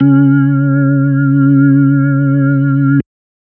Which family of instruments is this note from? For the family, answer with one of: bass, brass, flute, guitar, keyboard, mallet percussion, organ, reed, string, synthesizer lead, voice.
organ